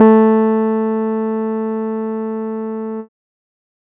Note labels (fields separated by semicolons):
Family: keyboard; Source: electronic; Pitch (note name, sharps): A3; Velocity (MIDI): 100